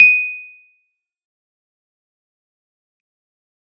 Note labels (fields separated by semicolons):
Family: keyboard; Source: electronic; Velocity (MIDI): 50; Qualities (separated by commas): fast decay, percussive